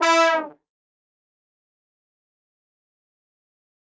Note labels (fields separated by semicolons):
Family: brass; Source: acoustic; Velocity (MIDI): 75; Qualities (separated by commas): bright, fast decay, percussive, reverb